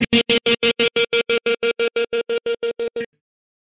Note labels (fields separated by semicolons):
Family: guitar; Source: electronic; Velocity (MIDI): 50; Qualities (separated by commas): bright, distorted, tempo-synced